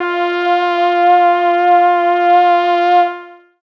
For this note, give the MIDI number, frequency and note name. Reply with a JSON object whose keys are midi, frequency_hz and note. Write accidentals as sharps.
{"midi": 65, "frequency_hz": 349.2, "note": "F4"}